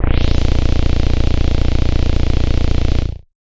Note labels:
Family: bass; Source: synthesizer; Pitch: A#-1; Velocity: 127; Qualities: bright, distorted

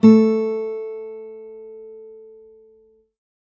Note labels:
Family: guitar; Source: acoustic; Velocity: 50; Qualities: reverb

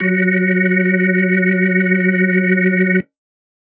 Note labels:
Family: organ; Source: electronic; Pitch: F#3; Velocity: 75

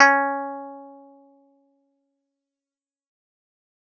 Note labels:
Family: guitar; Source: acoustic; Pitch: C#4; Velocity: 50; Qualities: fast decay, reverb

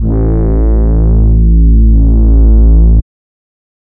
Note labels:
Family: reed; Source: synthesizer; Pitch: A1; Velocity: 25; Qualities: distorted, non-linear envelope

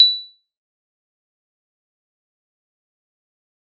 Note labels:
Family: keyboard; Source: electronic; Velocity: 100; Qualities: bright, fast decay, percussive

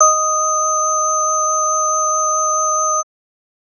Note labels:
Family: organ; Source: electronic; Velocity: 25; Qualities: multiphonic

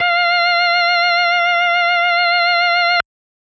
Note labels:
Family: organ; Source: electronic; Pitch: F5; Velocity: 100; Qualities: distorted

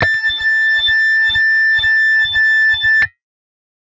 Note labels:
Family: guitar; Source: electronic; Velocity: 100; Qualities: bright, distorted

